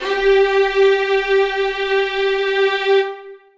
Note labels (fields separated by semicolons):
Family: string; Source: acoustic; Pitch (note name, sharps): G4; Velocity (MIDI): 127; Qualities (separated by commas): reverb